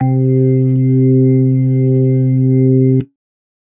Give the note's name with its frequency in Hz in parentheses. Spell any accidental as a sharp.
C3 (130.8 Hz)